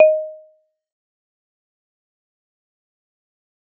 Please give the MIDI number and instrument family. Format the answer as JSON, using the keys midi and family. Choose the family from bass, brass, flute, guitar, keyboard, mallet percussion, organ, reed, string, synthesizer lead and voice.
{"midi": 75, "family": "mallet percussion"}